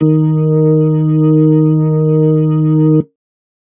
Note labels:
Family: organ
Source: electronic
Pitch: D#3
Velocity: 50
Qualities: dark

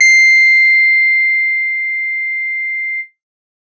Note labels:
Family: guitar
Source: electronic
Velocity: 100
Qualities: bright

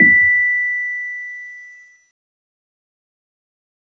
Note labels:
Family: keyboard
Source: electronic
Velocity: 25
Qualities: bright, fast decay

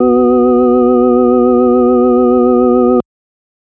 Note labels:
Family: organ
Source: electronic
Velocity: 25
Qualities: multiphonic

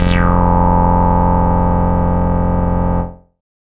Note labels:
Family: bass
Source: synthesizer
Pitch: F0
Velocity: 127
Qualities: bright, distorted, non-linear envelope

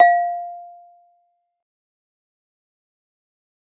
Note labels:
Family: mallet percussion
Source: acoustic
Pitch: F5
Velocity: 50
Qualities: fast decay, percussive

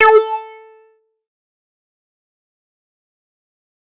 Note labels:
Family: bass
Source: synthesizer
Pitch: A4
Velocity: 100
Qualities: distorted, fast decay, percussive

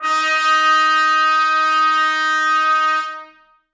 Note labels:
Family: brass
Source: acoustic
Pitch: D#4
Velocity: 127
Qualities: bright, reverb

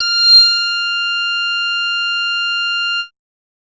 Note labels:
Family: bass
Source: synthesizer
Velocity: 50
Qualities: bright, distorted, multiphonic

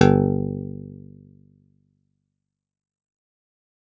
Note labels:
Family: guitar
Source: acoustic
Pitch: G1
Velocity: 50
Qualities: fast decay, reverb

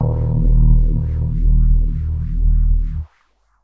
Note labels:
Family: keyboard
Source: electronic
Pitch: D#1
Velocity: 50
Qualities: dark, non-linear envelope

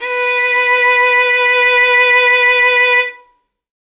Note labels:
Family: string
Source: acoustic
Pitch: B4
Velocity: 50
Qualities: bright, reverb

